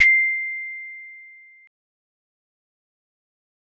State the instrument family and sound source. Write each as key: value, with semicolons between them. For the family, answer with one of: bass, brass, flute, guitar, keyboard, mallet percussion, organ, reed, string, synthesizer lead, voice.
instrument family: mallet percussion; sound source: acoustic